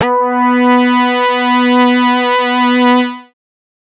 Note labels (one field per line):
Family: bass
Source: synthesizer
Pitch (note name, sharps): B3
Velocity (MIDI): 127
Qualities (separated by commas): distorted, multiphonic